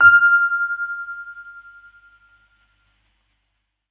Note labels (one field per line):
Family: keyboard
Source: electronic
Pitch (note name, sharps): F6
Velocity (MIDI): 50